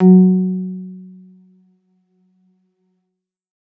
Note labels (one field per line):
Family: keyboard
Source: electronic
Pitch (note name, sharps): F#3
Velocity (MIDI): 127